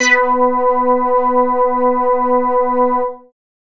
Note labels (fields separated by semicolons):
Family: bass; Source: synthesizer; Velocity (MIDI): 50; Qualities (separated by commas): distorted